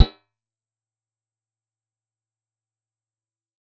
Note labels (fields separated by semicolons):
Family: guitar; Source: acoustic; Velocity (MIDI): 127; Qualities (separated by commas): fast decay, percussive